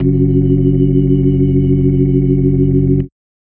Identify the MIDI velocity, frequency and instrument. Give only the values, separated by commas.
50, 46.25 Hz, electronic organ